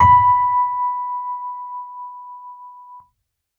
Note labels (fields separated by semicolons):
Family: keyboard; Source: electronic; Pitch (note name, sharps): B5; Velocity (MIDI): 127